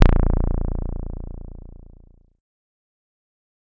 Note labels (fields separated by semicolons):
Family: bass; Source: synthesizer; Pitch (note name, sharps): A#0; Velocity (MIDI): 75; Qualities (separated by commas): distorted, fast decay